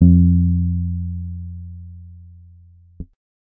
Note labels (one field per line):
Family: bass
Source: synthesizer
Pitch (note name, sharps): F2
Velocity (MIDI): 50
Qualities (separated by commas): dark